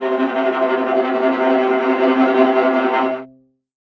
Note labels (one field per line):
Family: string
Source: acoustic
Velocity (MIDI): 25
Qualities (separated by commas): non-linear envelope, reverb